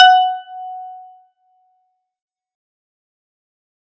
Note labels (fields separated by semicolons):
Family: guitar; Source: synthesizer; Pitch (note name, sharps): F#5; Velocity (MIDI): 75; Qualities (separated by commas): fast decay, percussive